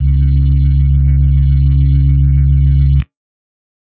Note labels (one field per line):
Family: organ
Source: electronic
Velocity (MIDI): 75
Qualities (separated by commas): dark